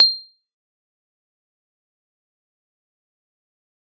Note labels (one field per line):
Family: mallet percussion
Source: acoustic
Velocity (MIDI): 50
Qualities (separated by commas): bright, fast decay, percussive